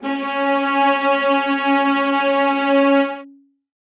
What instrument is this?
acoustic string instrument